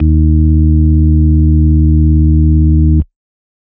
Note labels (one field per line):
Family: organ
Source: electronic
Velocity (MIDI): 75